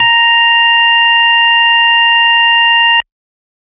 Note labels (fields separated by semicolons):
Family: organ; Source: electronic; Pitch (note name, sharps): A#5; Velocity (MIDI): 75